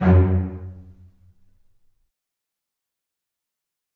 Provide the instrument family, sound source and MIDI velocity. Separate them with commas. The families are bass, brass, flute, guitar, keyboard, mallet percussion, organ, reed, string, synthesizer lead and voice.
string, acoustic, 75